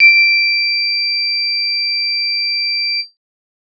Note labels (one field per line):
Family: bass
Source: synthesizer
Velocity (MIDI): 50